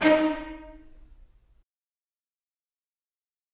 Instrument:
acoustic string instrument